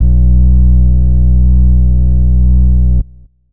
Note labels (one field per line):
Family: flute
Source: acoustic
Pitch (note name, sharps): B1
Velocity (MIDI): 75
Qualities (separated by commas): dark